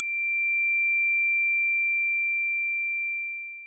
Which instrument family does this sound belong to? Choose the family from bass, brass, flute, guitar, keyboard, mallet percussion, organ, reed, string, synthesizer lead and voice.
mallet percussion